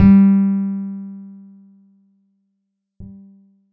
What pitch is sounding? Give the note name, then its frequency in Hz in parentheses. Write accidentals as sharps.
G3 (196 Hz)